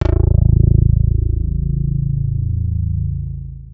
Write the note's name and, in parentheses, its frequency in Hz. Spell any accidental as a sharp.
A0 (27.5 Hz)